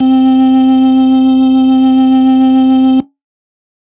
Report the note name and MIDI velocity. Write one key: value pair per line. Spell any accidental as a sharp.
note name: C4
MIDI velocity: 127